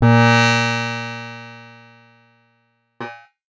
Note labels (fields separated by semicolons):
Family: guitar; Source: acoustic; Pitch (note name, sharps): A#2; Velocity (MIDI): 75; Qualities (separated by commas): bright, distorted